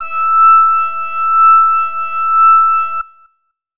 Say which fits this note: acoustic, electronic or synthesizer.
acoustic